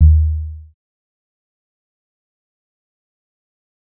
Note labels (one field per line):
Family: bass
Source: synthesizer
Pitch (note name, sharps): D#2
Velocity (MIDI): 25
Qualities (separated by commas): dark, fast decay, percussive